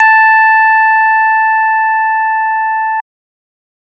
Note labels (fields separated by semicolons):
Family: organ; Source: electronic; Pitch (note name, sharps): A5; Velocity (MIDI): 127; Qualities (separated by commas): distorted